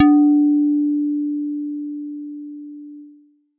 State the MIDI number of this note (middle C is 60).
62